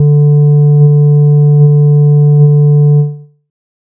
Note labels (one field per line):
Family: bass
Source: synthesizer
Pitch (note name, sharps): D3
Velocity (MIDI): 100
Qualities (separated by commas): dark